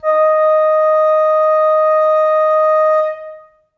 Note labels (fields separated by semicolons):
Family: flute; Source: acoustic; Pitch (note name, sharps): D#5; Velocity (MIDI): 100; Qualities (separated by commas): long release, reverb